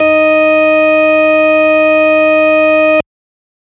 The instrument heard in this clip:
electronic organ